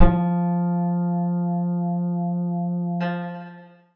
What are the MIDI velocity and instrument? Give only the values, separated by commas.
127, acoustic guitar